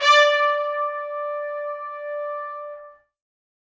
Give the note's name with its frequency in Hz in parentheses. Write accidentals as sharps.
D5 (587.3 Hz)